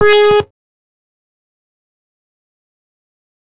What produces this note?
synthesizer bass